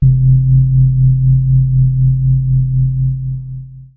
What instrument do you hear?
electronic keyboard